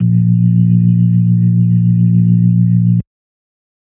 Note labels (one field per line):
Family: organ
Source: electronic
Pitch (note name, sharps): A#1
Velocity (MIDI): 100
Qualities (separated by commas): dark